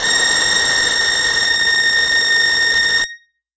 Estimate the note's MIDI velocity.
50